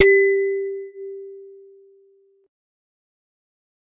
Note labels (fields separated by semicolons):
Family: mallet percussion; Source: acoustic; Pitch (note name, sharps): G4; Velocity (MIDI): 50; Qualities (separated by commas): fast decay, non-linear envelope